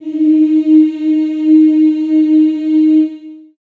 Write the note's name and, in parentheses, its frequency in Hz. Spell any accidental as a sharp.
D#4 (311.1 Hz)